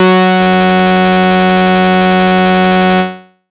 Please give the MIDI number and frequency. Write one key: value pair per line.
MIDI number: 54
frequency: 185 Hz